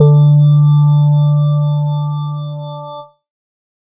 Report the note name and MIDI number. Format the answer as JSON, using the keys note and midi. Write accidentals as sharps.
{"note": "D3", "midi": 50}